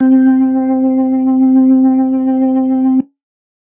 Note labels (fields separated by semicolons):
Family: organ; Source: electronic; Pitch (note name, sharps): C4; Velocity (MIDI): 75